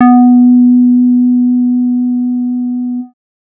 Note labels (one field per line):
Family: bass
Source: synthesizer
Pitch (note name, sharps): B3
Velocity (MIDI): 100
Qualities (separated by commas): dark